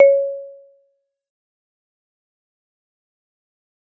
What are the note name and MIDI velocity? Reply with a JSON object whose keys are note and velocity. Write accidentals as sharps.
{"note": "C#5", "velocity": 25}